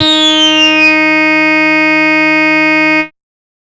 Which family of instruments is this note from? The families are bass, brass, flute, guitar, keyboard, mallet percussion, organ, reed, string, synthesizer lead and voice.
bass